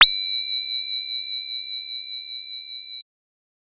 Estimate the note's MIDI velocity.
50